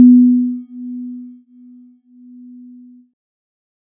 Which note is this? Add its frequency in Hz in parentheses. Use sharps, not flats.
B3 (246.9 Hz)